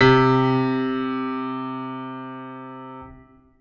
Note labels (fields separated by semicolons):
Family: organ; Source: electronic; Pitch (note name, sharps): C3; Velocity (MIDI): 127; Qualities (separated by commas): reverb